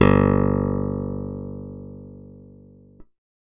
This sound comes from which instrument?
electronic keyboard